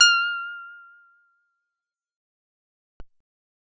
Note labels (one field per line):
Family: bass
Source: synthesizer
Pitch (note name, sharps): F6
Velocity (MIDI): 127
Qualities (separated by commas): bright, fast decay